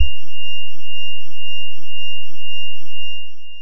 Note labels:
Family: bass; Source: synthesizer; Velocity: 25; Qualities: long release

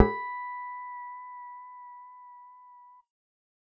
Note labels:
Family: bass; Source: synthesizer; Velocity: 50; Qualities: reverb

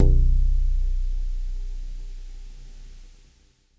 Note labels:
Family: guitar; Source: electronic; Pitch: B0; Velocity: 127

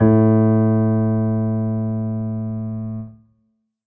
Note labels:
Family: keyboard; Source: acoustic; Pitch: A2; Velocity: 50; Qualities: reverb

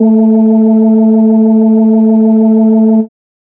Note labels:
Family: organ; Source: electronic; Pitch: A3; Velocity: 100

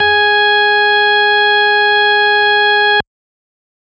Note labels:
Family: organ; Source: electronic; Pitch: G#4; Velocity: 50

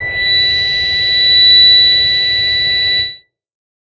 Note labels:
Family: bass; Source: synthesizer; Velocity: 100

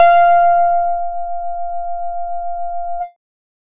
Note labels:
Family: bass; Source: synthesizer; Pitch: F5; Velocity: 25; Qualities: distorted, multiphonic, tempo-synced

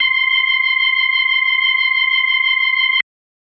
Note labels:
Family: organ; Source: electronic; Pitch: C6; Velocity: 127

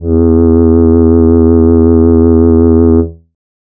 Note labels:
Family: voice; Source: synthesizer; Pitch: E2; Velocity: 100; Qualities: distorted

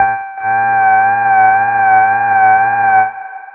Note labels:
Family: bass; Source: synthesizer; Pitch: G5; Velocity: 50; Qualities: long release, reverb

